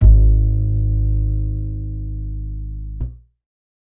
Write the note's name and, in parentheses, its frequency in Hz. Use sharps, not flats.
G#1 (51.91 Hz)